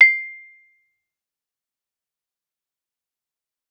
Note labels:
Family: mallet percussion; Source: acoustic; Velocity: 75; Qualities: fast decay, percussive

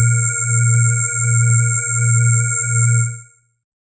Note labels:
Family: mallet percussion; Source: electronic; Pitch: A#2; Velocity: 127; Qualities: bright, distorted, multiphonic

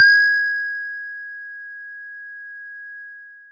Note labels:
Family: mallet percussion; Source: acoustic; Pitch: G#6; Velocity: 100; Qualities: long release

